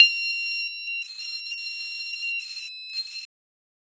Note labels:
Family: mallet percussion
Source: acoustic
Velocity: 25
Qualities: bright, multiphonic

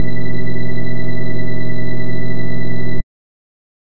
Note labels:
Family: bass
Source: synthesizer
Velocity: 75

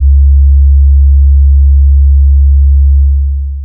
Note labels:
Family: bass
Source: synthesizer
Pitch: C#2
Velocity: 25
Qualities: long release

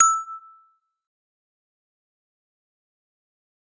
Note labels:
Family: mallet percussion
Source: acoustic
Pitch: E6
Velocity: 100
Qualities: fast decay, percussive

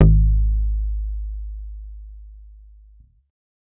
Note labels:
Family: bass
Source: synthesizer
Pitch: G#1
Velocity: 100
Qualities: dark

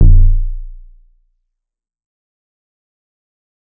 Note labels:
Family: bass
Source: synthesizer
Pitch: A#0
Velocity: 25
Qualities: dark, fast decay

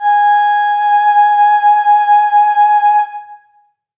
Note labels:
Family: flute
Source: acoustic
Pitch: G#5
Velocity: 127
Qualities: reverb

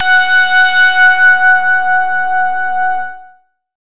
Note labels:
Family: bass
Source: synthesizer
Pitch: F#5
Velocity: 100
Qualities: bright, distorted

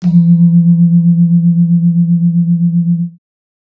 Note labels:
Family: mallet percussion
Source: acoustic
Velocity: 50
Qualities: multiphonic

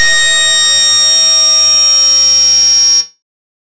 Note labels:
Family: bass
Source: synthesizer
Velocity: 127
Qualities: bright, distorted

